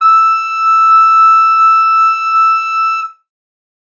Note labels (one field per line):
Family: flute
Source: acoustic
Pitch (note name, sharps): E6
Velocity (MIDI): 50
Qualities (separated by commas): bright